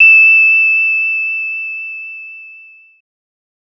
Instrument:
synthesizer bass